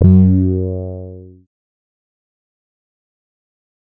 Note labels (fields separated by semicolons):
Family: bass; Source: synthesizer; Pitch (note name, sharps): F#2; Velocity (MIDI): 50; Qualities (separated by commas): distorted, fast decay